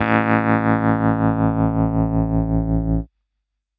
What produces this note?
electronic keyboard